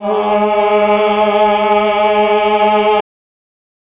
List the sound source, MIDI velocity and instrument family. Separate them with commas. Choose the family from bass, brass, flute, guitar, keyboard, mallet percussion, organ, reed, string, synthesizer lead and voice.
electronic, 127, voice